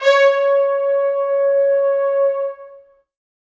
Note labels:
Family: brass; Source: acoustic; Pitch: C#5; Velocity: 75; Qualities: bright, reverb

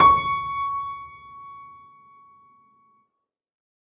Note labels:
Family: keyboard; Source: acoustic; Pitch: C#6; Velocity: 100; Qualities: reverb

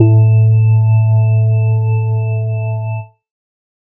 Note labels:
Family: organ; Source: electronic; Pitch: A2; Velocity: 100

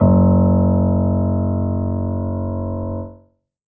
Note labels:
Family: keyboard; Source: acoustic; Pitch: F#1; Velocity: 25; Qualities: reverb

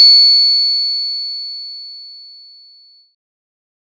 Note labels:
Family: bass; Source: synthesizer; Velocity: 50

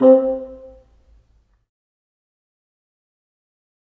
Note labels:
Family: reed; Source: acoustic; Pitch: C4; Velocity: 50; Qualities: fast decay, percussive, reverb

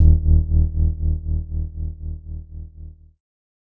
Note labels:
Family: keyboard; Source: electronic; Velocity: 50; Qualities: dark

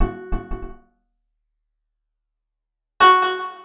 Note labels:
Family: guitar; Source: acoustic; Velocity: 25; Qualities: percussive, reverb

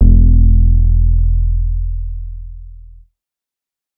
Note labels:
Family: bass; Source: synthesizer; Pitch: E1; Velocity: 25; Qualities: distorted

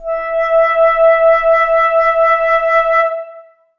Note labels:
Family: flute; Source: acoustic; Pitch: E5; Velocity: 50; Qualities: long release, reverb

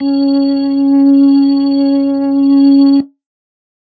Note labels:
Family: organ; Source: electronic; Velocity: 50; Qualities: dark

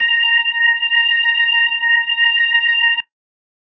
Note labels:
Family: organ; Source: electronic; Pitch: A#5; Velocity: 127

